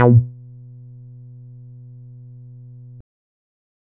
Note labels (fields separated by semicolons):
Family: bass; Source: synthesizer; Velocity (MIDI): 25; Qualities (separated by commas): distorted, percussive